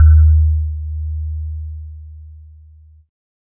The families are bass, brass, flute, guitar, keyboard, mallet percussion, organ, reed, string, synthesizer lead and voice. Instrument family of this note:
keyboard